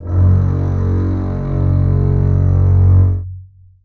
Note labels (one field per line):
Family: string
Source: acoustic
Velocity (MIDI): 50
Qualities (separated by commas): long release, reverb